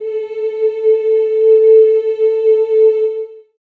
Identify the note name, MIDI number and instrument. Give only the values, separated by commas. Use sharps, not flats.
A4, 69, acoustic voice